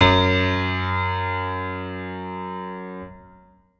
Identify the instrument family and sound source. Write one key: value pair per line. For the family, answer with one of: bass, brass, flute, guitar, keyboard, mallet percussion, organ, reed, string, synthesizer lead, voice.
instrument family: organ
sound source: electronic